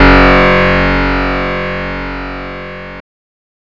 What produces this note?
synthesizer guitar